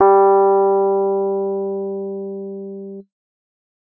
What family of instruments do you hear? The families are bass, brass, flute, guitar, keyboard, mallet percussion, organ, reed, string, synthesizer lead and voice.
keyboard